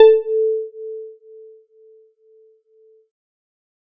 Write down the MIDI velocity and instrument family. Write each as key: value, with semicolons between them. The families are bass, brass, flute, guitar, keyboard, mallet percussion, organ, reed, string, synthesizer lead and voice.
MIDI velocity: 50; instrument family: keyboard